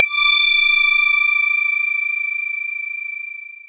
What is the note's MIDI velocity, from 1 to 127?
75